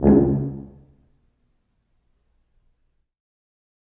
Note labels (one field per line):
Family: brass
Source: acoustic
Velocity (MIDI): 75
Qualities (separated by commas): reverb